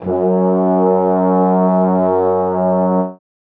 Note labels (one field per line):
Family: brass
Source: acoustic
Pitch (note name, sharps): F#2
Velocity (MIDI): 50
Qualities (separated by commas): reverb